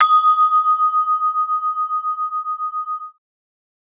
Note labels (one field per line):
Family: mallet percussion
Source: acoustic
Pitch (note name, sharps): D#6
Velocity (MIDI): 25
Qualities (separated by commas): bright